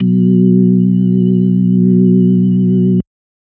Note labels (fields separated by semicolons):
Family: organ; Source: electronic; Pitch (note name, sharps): B1; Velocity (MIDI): 50; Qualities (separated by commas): dark